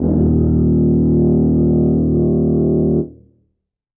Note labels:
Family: brass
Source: acoustic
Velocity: 100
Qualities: dark, reverb

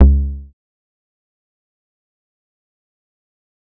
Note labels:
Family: bass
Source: synthesizer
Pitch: C#2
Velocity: 100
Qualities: dark, fast decay, percussive

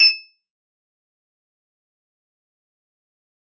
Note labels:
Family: guitar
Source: synthesizer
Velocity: 127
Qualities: bright, fast decay, percussive

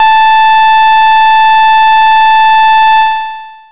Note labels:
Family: bass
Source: synthesizer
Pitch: A5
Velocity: 25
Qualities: bright, distorted, long release

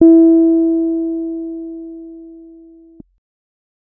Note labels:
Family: keyboard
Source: electronic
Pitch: E4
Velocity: 50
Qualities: dark

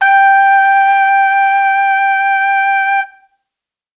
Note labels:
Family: brass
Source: acoustic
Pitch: G5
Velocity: 25

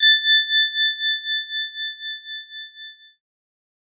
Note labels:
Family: keyboard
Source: electronic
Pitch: A6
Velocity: 127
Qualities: bright

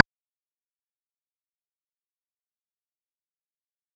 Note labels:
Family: bass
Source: synthesizer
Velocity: 100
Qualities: fast decay, percussive

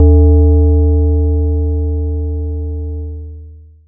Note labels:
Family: mallet percussion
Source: acoustic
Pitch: D#2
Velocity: 25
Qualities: distorted, long release

